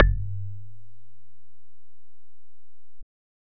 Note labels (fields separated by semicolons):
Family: bass; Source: synthesizer; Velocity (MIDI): 50